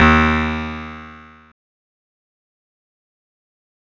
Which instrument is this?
electronic guitar